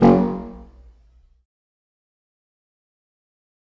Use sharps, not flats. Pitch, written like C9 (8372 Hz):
F#1 (46.25 Hz)